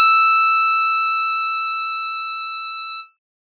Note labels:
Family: organ; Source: electronic; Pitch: E6; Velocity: 25; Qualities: bright

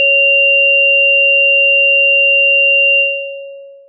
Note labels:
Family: synthesizer lead; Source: synthesizer; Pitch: C#5; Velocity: 127; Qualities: long release

